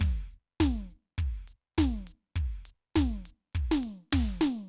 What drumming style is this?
rock